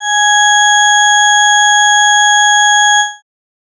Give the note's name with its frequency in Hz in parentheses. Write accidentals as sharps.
G#5 (830.6 Hz)